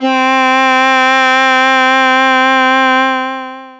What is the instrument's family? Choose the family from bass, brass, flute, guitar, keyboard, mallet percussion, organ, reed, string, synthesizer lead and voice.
voice